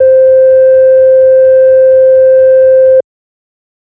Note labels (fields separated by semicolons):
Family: organ; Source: electronic; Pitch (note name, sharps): C5; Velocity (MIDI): 127